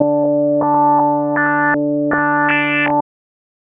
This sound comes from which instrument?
synthesizer bass